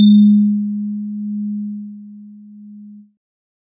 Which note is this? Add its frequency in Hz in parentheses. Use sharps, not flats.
G#3 (207.7 Hz)